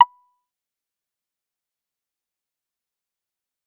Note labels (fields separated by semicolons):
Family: bass; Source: synthesizer; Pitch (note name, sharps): B5; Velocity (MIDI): 100; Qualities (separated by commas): fast decay, percussive